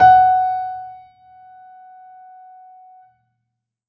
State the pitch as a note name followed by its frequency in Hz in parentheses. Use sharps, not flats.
F#5 (740 Hz)